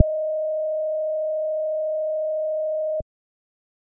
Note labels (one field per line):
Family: bass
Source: synthesizer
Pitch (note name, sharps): D#5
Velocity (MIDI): 127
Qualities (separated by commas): dark